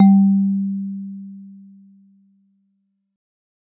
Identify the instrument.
acoustic mallet percussion instrument